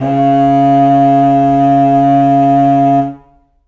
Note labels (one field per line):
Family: reed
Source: acoustic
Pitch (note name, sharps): C#3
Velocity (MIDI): 100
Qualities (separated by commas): distorted, reverb